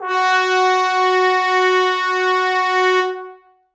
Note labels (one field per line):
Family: brass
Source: acoustic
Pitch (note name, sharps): F#4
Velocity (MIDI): 127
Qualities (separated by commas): bright, reverb